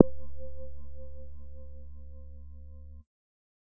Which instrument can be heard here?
synthesizer bass